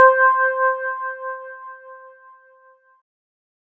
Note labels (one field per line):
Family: keyboard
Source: electronic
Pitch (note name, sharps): C5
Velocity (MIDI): 127